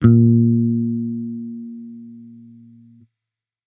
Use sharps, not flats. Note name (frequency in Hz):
A#2 (116.5 Hz)